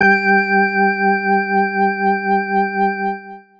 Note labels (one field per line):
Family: organ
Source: electronic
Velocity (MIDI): 100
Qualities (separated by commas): distorted